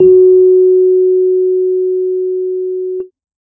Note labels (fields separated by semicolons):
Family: keyboard; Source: electronic; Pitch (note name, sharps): F#4; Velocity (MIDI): 50